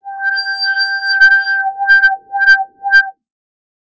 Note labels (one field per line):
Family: bass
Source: synthesizer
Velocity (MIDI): 50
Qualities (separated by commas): distorted, non-linear envelope